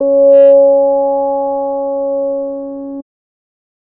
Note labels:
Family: bass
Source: synthesizer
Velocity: 50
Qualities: distorted

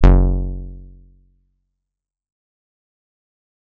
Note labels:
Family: guitar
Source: electronic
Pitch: F#1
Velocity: 25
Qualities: fast decay

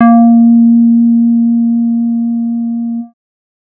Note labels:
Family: bass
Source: synthesizer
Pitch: A#3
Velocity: 127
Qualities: dark

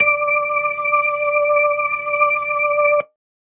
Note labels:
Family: organ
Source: electronic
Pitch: D5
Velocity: 100

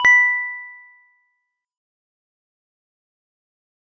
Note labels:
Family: mallet percussion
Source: acoustic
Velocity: 50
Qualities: fast decay, multiphonic

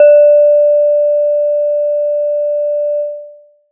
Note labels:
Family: mallet percussion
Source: acoustic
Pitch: D5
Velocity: 75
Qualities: long release

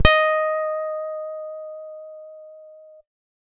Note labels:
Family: guitar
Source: electronic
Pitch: D#5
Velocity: 100

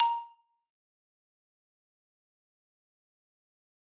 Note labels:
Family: mallet percussion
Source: acoustic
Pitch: A#5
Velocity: 127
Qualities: fast decay, percussive, reverb

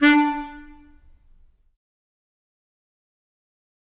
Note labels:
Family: reed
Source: acoustic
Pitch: D4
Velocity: 100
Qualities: fast decay, percussive, reverb

